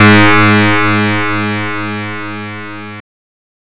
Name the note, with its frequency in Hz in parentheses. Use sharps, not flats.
G#2 (103.8 Hz)